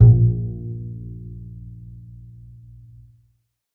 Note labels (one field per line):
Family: string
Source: acoustic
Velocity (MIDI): 100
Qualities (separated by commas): dark, reverb